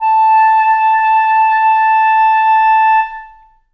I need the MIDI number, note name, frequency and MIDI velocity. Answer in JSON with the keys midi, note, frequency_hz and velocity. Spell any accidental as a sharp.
{"midi": 81, "note": "A5", "frequency_hz": 880, "velocity": 50}